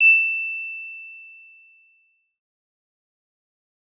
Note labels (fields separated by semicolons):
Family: synthesizer lead; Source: synthesizer; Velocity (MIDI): 25; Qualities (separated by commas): bright, distorted, fast decay